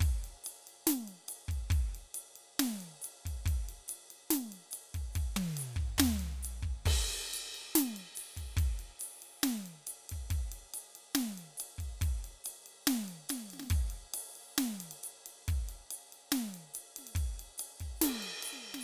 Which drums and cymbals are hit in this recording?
crash, ride, hi-hat pedal, snare, high tom, floor tom and kick